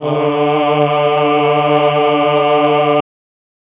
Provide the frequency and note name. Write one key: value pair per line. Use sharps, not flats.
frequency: 146.8 Hz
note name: D3